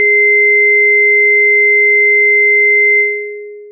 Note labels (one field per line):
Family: synthesizer lead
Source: synthesizer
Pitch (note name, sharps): G#4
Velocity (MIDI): 100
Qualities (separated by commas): long release